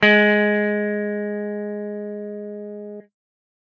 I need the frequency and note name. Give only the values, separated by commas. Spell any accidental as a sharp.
207.7 Hz, G#3